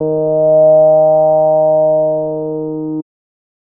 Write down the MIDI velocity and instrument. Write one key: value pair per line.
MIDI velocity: 50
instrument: synthesizer bass